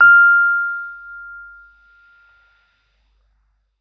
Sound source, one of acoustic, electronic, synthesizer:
electronic